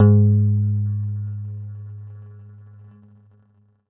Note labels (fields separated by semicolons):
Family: guitar; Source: electronic; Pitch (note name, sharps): G#2; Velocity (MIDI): 127